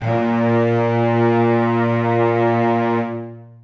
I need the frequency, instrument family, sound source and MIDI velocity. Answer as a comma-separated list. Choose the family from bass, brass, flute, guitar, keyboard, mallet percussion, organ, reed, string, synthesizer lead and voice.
116.5 Hz, string, acoustic, 100